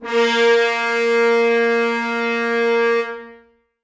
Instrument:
acoustic brass instrument